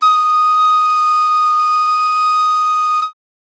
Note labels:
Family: flute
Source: acoustic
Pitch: D#6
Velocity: 75

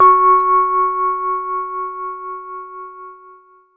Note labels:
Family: keyboard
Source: electronic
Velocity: 50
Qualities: reverb

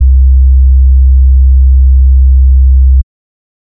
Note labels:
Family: bass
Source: synthesizer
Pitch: C2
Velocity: 75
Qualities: dark

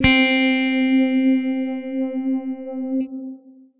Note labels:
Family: guitar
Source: electronic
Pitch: C4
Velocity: 75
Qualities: distorted, long release

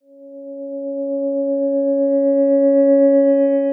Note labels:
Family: guitar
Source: electronic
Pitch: C#4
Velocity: 100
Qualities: dark, long release

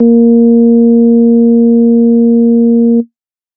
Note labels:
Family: organ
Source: electronic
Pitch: A#3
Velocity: 25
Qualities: dark

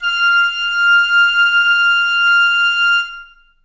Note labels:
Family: flute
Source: acoustic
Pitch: F6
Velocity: 25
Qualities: reverb

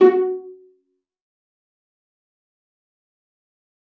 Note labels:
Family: string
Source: acoustic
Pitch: F#4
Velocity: 75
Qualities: fast decay, percussive, reverb

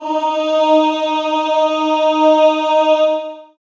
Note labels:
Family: voice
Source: acoustic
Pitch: D#4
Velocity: 75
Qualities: long release, reverb

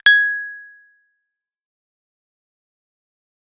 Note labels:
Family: bass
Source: synthesizer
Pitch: G#6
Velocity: 100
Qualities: fast decay, percussive

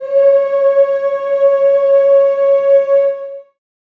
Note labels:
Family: voice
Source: acoustic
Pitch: C#5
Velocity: 100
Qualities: long release, reverb

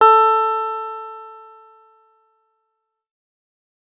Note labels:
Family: guitar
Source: electronic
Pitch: A4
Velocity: 25

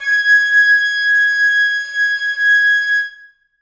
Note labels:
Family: reed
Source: acoustic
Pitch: G#6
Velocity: 100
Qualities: reverb

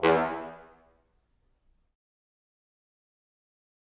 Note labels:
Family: brass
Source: acoustic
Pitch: E2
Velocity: 100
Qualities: fast decay, percussive, reverb

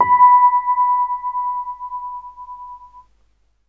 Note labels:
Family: keyboard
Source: electronic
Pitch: B5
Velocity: 50

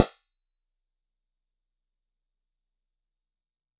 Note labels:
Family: keyboard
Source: electronic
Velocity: 75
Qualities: fast decay, percussive

